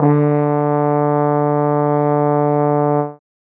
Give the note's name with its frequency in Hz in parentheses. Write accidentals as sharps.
D3 (146.8 Hz)